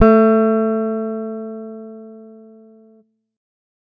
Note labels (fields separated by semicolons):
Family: guitar; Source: electronic; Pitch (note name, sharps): A3; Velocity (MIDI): 25